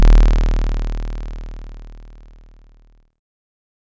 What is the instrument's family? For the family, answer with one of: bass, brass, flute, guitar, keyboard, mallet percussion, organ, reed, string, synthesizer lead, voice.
bass